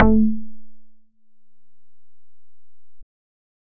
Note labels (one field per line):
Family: bass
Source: synthesizer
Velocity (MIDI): 50